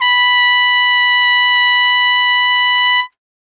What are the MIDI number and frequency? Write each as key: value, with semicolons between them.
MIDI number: 83; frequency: 987.8 Hz